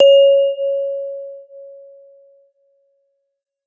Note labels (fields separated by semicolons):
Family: mallet percussion; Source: acoustic; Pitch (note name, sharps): C#5; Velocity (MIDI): 127; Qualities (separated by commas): non-linear envelope